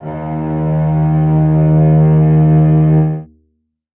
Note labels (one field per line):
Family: string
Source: acoustic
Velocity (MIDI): 75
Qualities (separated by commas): reverb